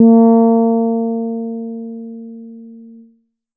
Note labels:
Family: bass; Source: synthesizer; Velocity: 100

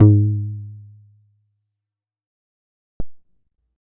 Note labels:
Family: bass; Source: synthesizer; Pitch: G#2; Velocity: 75; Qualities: dark, fast decay

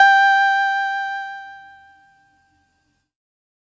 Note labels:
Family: keyboard; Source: electronic; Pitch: G5; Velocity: 127; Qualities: distorted

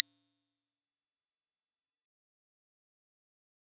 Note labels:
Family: mallet percussion; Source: acoustic; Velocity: 100; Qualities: bright, fast decay

